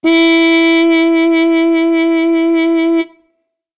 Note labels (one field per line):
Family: brass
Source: acoustic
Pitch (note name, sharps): E4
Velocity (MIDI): 100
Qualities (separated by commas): bright